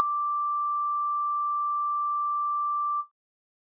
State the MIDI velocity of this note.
127